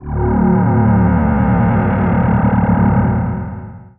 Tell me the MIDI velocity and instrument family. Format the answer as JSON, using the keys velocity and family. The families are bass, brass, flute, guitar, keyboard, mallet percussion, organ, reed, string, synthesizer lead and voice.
{"velocity": 100, "family": "voice"}